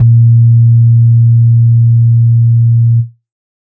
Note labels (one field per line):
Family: organ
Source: electronic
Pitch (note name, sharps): A#2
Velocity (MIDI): 25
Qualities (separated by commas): dark